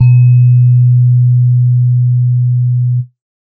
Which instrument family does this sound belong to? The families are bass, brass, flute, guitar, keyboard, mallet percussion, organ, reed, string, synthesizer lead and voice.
keyboard